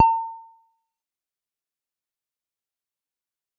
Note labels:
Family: bass; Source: synthesizer; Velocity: 75; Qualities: fast decay, percussive

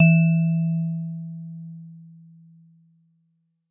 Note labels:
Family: mallet percussion; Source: acoustic; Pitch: E3; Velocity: 100

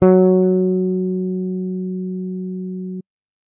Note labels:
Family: bass; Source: electronic; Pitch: F#3; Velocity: 127

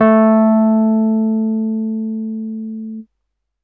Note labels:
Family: keyboard; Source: electronic; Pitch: A3; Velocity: 100

